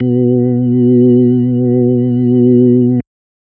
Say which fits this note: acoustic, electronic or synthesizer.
electronic